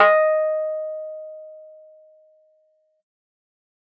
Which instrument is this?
electronic keyboard